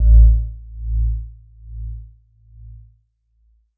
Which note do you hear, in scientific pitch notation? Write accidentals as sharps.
A1